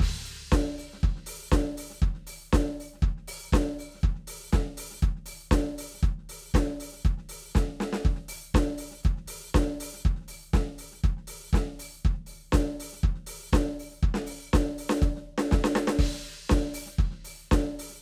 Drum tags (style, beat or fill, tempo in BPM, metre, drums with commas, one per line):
disco
beat
120 BPM
4/4
crash, closed hi-hat, open hi-hat, hi-hat pedal, snare, kick